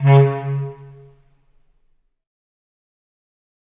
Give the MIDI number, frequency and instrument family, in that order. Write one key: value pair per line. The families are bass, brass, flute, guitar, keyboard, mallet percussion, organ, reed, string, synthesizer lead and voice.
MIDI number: 49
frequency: 138.6 Hz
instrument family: reed